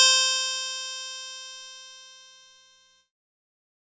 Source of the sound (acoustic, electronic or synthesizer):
electronic